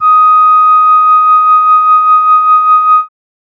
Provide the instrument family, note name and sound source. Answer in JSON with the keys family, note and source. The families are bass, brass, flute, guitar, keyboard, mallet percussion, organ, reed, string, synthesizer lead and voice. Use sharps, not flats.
{"family": "keyboard", "note": "D#6", "source": "synthesizer"}